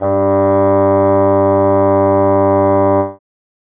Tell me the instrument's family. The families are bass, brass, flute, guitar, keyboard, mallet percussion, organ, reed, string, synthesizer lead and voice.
reed